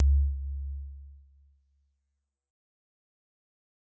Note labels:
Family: mallet percussion; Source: acoustic; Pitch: C#2; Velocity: 127; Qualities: dark, fast decay

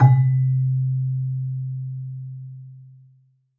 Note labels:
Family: mallet percussion; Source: acoustic; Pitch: C3; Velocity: 50; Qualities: reverb

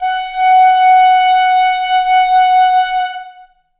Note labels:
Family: flute; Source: acoustic; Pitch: F#5; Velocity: 25; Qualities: long release, reverb

